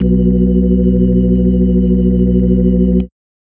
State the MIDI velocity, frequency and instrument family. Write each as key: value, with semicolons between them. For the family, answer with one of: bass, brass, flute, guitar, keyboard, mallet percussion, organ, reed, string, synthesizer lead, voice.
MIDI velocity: 75; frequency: 61.74 Hz; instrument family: organ